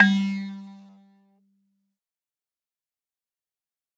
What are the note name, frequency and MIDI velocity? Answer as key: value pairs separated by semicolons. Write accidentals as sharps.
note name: G3; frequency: 196 Hz; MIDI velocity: 75